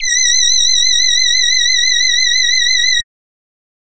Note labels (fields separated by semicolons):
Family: voice; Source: synthesizer; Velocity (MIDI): 100